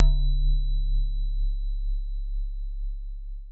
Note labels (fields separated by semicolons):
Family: mallet percussion; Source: acoustic; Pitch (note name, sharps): C#1; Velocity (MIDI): 127; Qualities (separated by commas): long release